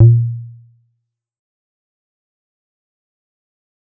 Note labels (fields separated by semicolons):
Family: bass; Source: synthesizer; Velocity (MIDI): 75; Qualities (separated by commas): fast decay, percussive